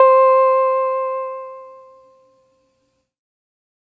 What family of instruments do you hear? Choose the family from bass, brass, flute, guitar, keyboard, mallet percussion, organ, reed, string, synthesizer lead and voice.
keyboard